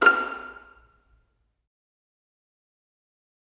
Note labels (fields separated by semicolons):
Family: string; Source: acoustic; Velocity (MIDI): 50; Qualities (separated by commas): fast decay, percussive, reverb